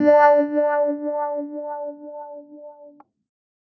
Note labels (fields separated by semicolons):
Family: keyboard; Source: electronic; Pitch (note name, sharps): D4; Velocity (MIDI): 25